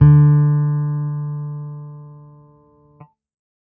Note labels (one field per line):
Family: bass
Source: electronic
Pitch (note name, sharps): D3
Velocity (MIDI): 75